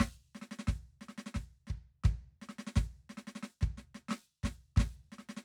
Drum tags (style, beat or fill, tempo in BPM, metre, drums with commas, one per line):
march
beat
176 BPM
4/4
snare, kick